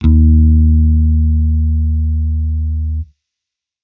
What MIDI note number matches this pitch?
39